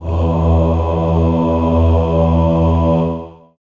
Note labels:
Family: voice; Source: acoustic; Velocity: 50; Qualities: reverb

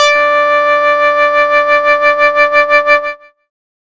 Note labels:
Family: bass; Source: synthesizer; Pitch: D5; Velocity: 50; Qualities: distorted

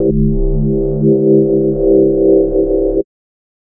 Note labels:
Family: mallet percussion; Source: synthesizer; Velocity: 75; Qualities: multiphonic, non-linear envelope

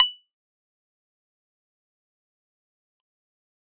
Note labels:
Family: keyboard; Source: electronic; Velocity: 75; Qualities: fast decay, percussive

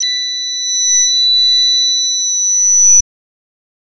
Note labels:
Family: voice; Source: synthesizer; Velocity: 75

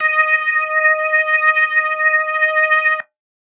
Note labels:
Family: organ; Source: electronic; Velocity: 100; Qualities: distorted

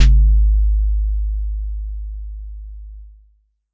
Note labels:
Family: bass; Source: synthesizer; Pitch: G#1; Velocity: 25; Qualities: distorted

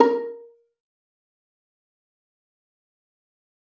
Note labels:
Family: string; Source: acoustic; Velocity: 50; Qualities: fast decay, percussive, reverb

